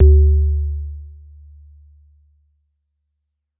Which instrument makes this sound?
acoustic mallet percussion instrument